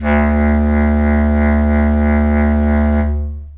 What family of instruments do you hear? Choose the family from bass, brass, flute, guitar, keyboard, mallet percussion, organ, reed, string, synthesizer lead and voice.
reed